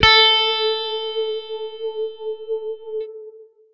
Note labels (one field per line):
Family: guitar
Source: electronic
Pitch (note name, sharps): A4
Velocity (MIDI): 100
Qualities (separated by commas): bright, distorted, long release